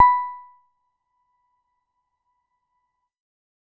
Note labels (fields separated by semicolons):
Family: keyboard; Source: electronic; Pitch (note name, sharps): B5; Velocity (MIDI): 50; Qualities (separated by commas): percussive, reverb